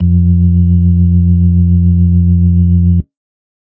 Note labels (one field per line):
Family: organ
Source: electronic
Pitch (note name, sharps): F2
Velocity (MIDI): 127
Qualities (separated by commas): dark